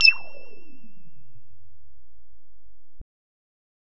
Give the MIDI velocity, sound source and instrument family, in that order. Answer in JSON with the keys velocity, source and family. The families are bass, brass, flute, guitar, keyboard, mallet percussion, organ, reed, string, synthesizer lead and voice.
{"velocity": 75, "source": "synthesizer", "family": "bass"}